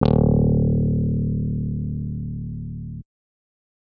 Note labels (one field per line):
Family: keyboard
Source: electronic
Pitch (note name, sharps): D1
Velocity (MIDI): 100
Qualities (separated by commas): distorted